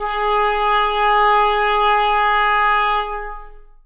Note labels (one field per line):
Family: reed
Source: acoustic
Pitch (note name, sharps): G#4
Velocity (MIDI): 50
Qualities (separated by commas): long release, reverb